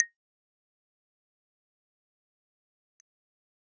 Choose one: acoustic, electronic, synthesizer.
electronic